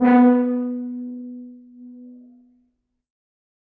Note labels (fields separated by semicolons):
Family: brass; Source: acoustic; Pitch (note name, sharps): B3; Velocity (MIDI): 75; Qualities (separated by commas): reverb